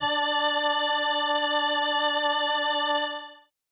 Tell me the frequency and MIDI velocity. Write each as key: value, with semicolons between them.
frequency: 293.7 Hz; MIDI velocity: 25